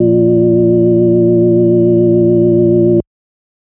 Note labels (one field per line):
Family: organ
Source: electronic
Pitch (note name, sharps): A#2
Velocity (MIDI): 127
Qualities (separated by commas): multiphonic